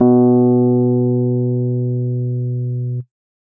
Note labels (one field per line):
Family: keyboard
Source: electronic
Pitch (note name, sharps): B2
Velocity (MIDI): 75